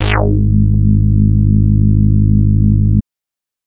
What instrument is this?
synthesizer bass